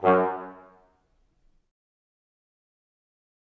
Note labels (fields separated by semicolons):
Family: brass; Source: acoustic; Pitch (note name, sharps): F#2; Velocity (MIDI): 75; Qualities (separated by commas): fast decay, percussive, reverb